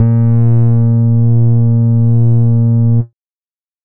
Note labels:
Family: bass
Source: synthesizer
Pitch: A#2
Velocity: 127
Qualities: distorted

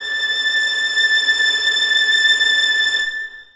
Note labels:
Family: string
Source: acoustic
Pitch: A6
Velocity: 25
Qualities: bright, long release, reverb

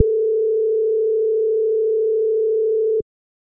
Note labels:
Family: bass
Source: synthesizer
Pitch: A4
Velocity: 25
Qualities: dark

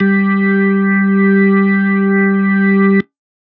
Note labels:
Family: organ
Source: electronic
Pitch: G3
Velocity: 127

